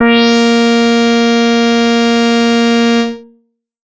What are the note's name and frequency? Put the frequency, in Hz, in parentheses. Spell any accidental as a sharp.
A#3 (233.1 Hz)